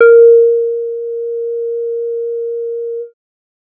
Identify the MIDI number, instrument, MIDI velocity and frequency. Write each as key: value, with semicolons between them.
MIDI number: 70; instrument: synthesizer bass; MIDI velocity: 75; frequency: 466.2 Hz